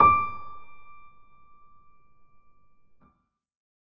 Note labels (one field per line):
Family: keyboard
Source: acoustic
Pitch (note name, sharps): D6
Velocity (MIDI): 50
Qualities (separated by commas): reverb